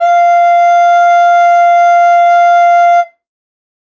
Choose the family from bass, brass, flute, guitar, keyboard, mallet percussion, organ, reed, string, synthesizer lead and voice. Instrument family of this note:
flute